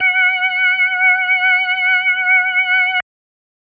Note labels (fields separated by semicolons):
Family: organ; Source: electronic; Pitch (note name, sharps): F#5; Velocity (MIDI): 100